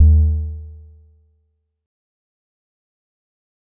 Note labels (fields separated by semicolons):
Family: mallet percussion; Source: acoustic; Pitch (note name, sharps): D#2; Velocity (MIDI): 25; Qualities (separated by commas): dark, fast decay